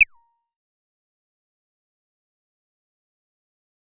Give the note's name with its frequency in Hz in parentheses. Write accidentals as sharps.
A#5 (932.3 Hz)